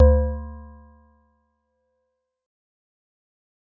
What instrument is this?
acoustic mallet percussion instrument